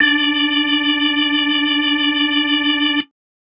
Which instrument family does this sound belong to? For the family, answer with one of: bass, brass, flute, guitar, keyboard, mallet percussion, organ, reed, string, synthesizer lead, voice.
organ